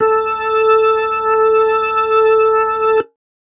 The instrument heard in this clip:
electronic organ